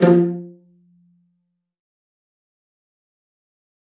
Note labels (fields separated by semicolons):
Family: string; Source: acoustic; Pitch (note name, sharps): F3; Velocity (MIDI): 50; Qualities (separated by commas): dark, fast decay, percussive, reverb